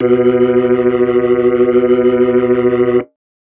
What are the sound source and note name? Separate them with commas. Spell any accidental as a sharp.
electronic, B2